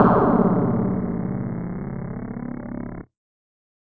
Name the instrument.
electronic mallet percussion instrument